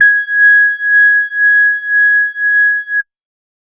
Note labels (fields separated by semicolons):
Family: organ; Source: electronic; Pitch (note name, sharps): G#6; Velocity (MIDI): 75; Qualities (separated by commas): distorted